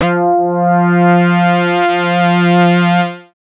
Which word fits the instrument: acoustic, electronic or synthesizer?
synthesizer